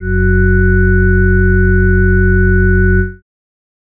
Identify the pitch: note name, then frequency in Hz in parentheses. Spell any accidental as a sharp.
F#1 (46.25 Hz)